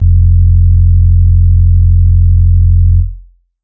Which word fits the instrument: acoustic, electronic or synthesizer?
electronic